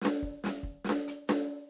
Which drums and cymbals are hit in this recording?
closed hi-hat, hi-hat pedal, snare and kick